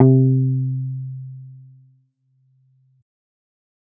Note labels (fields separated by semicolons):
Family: bass; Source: synthesizer; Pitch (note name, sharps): C3; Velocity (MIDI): 50